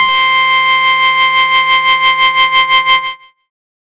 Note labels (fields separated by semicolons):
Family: bass; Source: synthesizer; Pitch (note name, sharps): C6; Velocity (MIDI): 75; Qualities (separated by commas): bright, distorted